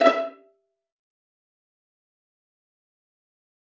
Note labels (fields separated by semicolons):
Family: string; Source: acoustic; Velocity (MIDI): 25; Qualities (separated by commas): fast decay, percussive, reverb